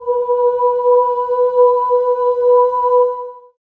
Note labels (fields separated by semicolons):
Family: voice; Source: acoustic; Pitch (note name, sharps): B4; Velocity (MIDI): 127; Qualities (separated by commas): long release, reverb